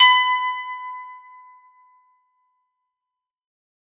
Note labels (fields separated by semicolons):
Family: guitar; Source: acoustic; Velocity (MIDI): 50; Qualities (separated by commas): bright